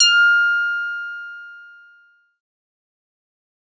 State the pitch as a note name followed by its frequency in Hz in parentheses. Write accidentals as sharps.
F6 (1397 Hz)